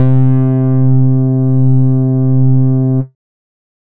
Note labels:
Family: bass; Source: synthesizer; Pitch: C3; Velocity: 50; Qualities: distorted, multiphonic, tempo-synced

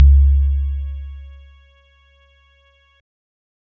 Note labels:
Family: keyboard; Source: electronic; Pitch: C#2; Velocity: 75; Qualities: dark

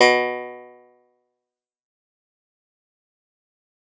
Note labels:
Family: guitar; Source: acoustic; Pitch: B2; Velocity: 50; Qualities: bright, fast decay, percussive

